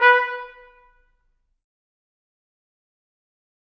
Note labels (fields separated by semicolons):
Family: brass; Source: acoustic; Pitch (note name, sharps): B4; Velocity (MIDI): 75; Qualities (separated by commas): fast decay, percussive, reverb